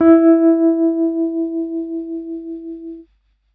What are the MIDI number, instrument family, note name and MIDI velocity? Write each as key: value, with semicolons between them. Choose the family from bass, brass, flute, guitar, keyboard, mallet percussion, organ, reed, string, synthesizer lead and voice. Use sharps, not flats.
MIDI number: 64; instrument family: keyboard; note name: E4; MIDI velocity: 75